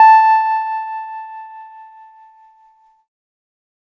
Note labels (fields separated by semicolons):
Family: keyboard; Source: electronic; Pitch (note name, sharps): A5; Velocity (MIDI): 25; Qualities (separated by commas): distorted